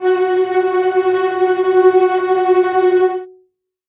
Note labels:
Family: string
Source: acoustic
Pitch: F#4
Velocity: 50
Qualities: bright, non-linear envelope, reverb

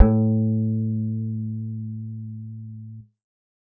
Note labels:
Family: bass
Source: synthesizer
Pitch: A2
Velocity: 127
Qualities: dark, reverb

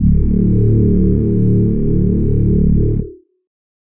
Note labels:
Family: voice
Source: synthesizer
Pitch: D1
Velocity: 75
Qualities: multiphonic

